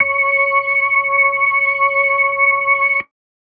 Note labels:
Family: organ; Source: electronic; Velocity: 127

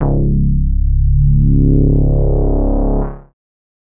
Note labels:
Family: bass; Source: synthesizer; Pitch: C#1; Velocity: 75; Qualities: distorted, multiphonic

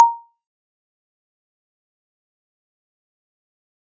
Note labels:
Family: mallet percussion; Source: acoustic; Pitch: A#5; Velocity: 127; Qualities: fast decay, percussive

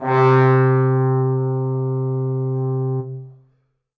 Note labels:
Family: brass; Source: acoustic; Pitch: C3; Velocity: 100; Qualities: bright, reverb

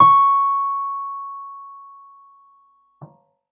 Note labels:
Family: keyboard; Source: electronic; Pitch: C#6; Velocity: 75

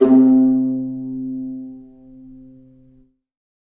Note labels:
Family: string; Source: acoustic; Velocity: 127; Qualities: dark, reverb

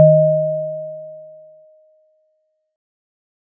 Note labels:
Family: mallet percussion; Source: acoustic; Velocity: 25

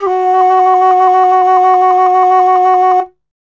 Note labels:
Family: flute; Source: acoustic; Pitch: F#4; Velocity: 127

